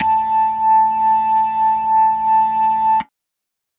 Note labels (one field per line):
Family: organ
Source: electronic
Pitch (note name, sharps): A5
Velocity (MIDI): 50